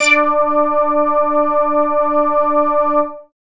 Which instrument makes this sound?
synthesizer bass